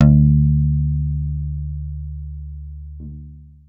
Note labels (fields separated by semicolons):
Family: guitar; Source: electronic; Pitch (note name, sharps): D2; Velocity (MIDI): 127; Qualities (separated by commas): long release